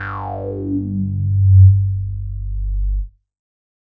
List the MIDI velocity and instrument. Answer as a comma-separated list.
25, synthesizer bass